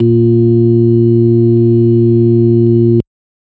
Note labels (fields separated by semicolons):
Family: organ; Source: electronic; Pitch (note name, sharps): A#2; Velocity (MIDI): 100